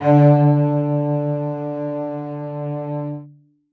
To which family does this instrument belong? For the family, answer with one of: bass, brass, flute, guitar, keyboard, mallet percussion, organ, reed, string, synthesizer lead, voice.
string